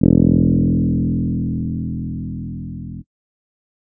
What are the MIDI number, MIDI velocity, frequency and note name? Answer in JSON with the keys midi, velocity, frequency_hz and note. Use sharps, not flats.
{"midi": 28, "velocity": 50, "frequency_hz": 41.2, "note": "E1"}